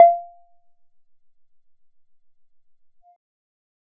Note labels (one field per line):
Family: bass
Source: synthesizer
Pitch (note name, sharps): F5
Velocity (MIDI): 25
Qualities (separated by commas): percussive